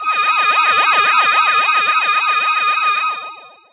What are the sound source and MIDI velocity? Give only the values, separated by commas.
synthesizer, 75